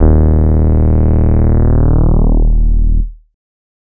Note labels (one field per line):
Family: bass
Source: synthesizer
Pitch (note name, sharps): D#1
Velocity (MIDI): 50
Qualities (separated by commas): distorted